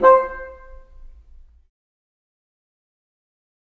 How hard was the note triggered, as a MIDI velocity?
50